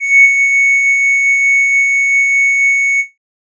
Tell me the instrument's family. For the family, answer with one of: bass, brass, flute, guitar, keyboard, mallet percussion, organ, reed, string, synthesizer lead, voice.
flute